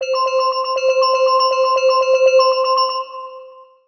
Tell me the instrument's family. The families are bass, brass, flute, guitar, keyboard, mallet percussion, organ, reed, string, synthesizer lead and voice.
mallet percussion